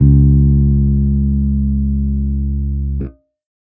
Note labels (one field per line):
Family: bass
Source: electronic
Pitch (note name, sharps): C#2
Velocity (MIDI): 75